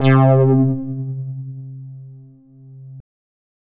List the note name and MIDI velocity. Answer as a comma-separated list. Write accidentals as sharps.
C3, 100